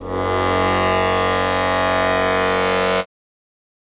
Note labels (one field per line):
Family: reed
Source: acoustic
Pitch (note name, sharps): F#1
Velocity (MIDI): 100